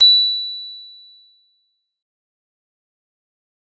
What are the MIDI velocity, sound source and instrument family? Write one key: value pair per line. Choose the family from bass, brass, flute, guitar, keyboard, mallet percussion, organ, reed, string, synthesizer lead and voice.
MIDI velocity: 127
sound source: acoustic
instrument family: mallet percussion